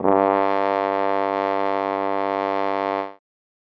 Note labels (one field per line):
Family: brass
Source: acoustic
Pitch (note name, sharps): G2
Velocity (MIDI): 75